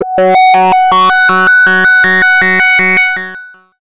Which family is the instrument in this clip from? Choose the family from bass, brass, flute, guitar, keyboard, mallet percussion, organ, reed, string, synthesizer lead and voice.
bass